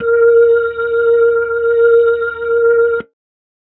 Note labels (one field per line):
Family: organ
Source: electronic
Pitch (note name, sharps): A#4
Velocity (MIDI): 50